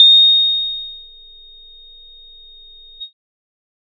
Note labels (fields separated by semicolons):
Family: bass; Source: synthesizer; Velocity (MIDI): 127; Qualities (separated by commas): bright